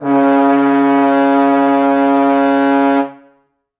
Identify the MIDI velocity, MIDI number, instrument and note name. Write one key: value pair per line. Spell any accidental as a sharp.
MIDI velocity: 127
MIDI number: 49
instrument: acoustic brass instrument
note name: C#3